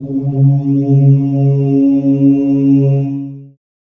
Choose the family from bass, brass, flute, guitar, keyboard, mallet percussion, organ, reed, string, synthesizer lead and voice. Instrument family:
voice